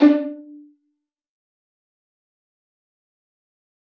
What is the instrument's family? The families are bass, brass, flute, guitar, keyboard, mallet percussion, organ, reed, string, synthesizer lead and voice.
string